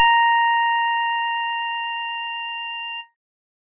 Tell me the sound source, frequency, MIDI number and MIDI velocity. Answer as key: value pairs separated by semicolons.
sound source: electronic; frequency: 932.3 Hz; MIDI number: 82; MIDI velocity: 100